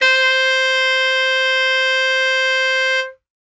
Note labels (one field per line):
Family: reed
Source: acoustic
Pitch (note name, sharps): C5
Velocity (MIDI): 75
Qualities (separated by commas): bright